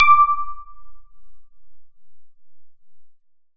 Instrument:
synthesizer lead